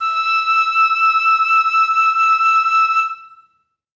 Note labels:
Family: flute; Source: acoustic; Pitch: E6; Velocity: 50; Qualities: reverb

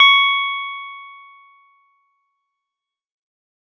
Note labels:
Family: keyboard; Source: electronic; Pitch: C#6; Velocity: 75; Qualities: fast decay

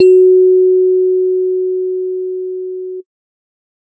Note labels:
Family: keyboard; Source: electronic; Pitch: F#4; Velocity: 25

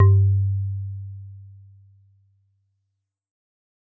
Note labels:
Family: mallet percussion; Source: acoustic; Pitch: G2; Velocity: 50

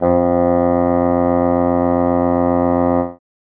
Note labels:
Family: reed; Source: acoustic; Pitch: F2; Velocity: 50

